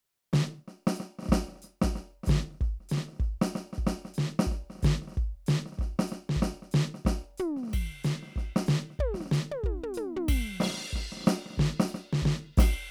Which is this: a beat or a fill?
beat